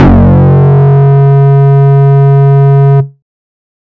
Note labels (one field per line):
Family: bass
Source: synthesizer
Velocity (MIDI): 75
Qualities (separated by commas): distorted